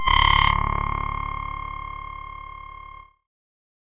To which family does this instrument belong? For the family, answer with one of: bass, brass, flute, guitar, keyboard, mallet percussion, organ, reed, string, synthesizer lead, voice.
keyboard